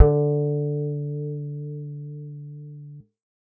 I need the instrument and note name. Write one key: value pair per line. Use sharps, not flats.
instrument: synthesizer bass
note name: D3